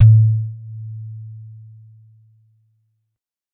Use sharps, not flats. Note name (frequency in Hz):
A2 (110 Hz)